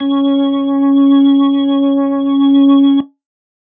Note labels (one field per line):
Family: organ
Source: electronic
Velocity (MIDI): 50